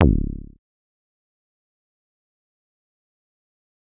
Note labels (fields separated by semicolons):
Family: bass; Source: synthesizer; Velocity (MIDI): 50; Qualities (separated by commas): fast decay, percussive